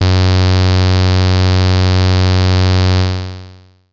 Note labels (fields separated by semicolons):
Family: bass; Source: synthesizer; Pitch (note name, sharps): F#2; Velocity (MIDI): 50; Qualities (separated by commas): bright, distorted, long release